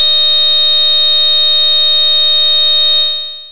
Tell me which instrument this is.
synthesizer bass